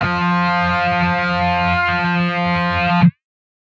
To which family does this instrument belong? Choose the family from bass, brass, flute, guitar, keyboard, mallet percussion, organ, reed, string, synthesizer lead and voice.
guitar